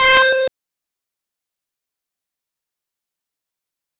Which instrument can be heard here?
synthesizer bass